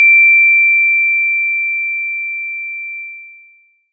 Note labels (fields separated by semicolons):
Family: mallet percussion; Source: electronic; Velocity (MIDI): 50; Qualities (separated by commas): bright, long release, multiphonic